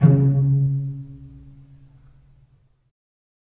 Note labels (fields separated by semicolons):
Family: string; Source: acoustic; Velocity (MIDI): 75; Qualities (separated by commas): dark, reverb